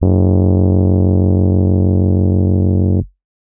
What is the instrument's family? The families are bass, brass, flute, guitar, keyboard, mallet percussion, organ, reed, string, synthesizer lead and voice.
keyboard